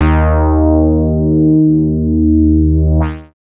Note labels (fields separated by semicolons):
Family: bass; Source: synthesizer; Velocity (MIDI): 50; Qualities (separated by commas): distorted, multiphonic